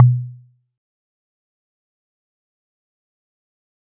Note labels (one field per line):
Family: mallet percussion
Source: acoustic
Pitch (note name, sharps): B2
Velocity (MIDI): 50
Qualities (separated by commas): fast decay, percussive